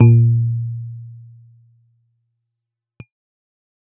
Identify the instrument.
electronic keyboard